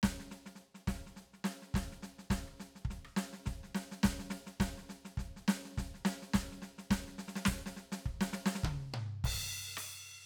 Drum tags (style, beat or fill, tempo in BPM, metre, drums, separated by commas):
rock, beat, 105 BPM, 4/4, crash, open hi-hat, snare, cross-stick, high tom, mid tom, kick